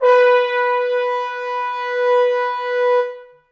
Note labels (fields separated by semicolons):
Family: brass; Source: acoustic; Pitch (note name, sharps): B4; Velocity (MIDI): 100; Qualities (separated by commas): reverb